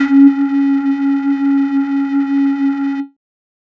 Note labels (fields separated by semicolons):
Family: flute; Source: synthesizer; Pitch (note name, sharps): C#4; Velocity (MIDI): 100; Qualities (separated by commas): distorted